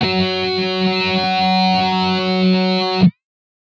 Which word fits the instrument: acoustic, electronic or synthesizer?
synthesizer